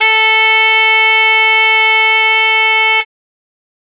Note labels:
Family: reed; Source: acoustic; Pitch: A4; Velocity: 50

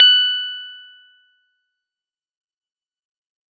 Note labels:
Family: keyboard; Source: electronic; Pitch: F#6; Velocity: 50; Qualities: fast decay

